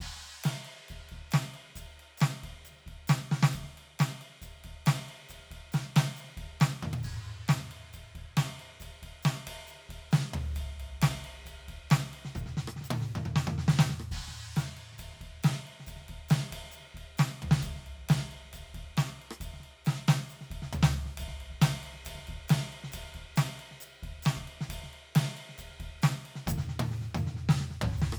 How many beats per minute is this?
136 BPM